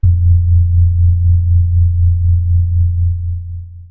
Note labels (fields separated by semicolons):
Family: keyboard; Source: electronic; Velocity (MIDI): 25; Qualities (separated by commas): dark, long release, reverb